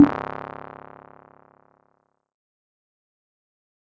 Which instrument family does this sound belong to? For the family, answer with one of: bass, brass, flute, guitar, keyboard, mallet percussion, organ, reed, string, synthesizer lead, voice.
keyboard